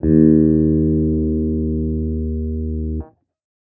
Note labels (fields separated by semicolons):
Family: guitar; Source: electronic; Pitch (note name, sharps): D#2; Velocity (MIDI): 25; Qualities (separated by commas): non-linear envelope